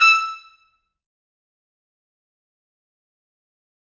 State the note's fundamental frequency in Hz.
1319 Hz